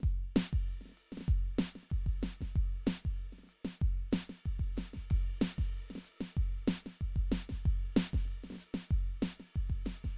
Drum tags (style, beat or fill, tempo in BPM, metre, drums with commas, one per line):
Afrobeat
beat
94 BPM
4/4
ride, hi-hat pedal, snare, kick